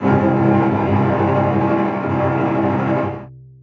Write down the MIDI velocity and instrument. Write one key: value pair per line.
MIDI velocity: 127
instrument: acoustic string instrument